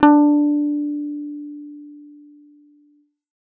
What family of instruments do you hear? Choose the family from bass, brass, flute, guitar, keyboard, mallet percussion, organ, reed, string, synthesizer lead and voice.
bass